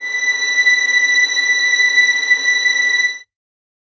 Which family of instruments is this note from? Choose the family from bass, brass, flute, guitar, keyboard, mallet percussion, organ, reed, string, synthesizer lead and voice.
string